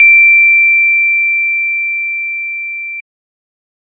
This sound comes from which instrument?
electronic organ